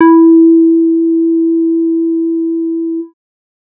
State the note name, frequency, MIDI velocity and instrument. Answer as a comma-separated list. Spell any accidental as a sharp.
E4, 329.6 Hz, 100, synthesizer bass